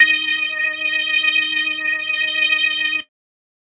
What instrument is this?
electronic organ